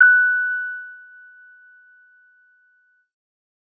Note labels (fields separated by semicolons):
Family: keyboard; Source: electronic; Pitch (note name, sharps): F#6; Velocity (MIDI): 127